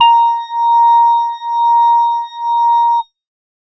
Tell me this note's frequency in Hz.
932.3 Hz